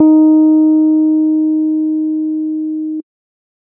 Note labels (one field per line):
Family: keyboard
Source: electronic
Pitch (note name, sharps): D#4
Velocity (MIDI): 75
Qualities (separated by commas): dark